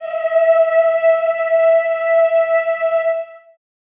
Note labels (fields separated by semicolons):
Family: voice; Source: acoustic; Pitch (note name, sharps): E5; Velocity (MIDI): 25; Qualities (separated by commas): reverb